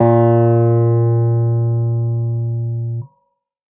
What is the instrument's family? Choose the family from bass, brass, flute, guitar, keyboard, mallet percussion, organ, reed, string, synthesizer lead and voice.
keyboard